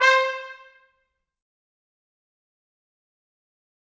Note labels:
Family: brass; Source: acoustic; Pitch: C5; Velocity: 127; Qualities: bright, fast decay, percussive, reverb

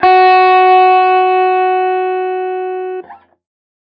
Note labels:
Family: guitar; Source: electronic; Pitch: F#4; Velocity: 100; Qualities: distorted

